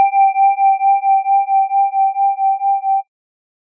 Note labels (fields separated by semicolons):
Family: organ; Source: electronic; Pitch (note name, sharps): G5; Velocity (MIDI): 127